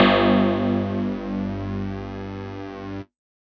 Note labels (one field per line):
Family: mallet percussion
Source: electronic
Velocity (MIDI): 50